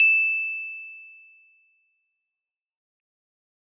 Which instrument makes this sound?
acoustic keyboard